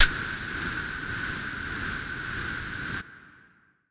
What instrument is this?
acoustic flute